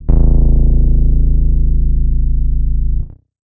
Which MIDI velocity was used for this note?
50